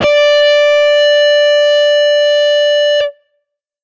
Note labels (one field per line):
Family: guitar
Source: electronic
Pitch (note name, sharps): D5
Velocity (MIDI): 75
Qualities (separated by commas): bright, distorted